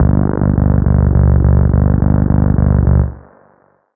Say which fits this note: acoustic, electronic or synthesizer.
synthesizer